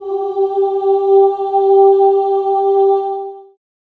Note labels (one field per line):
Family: voice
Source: acoustic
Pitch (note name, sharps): G4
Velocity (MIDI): 127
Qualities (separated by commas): long release, reverb